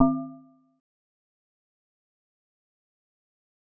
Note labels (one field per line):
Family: mallet percussion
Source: synthesizer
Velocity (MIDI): 25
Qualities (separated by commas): fast decay, multiphonic, percussive